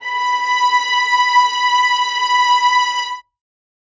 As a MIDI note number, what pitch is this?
83